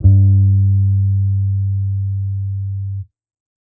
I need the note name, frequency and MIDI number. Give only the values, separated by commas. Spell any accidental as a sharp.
G2, 98 Hz, 43